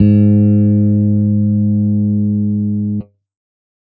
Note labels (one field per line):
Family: bass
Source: electronic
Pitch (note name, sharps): G#2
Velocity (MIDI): 50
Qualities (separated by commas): dark